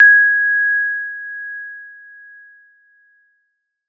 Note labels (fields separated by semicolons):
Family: keyboard; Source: electronic; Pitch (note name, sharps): G#6; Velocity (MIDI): 50